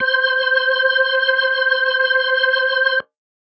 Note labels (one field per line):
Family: organ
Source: electronic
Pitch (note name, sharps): C5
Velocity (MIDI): 75